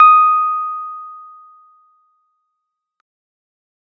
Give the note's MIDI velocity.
50